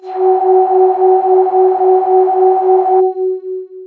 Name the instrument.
synthesizer voice